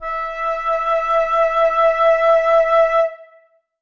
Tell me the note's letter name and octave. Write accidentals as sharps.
E5